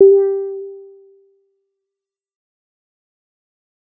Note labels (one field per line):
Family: bass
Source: synthesizer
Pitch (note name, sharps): G4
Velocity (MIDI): 75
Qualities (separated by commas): fast decay